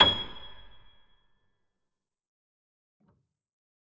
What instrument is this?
acoustic keyboard